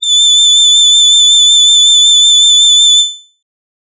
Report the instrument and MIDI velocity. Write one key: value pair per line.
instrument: synthesizer voice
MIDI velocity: 25